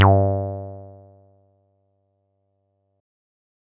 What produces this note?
synthesizer bass